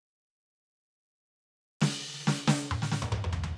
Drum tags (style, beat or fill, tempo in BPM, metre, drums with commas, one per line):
hip-hop
fill
67 BPM
4/4
ride, open hi-hat, snare, high tom, mid tom, floor tom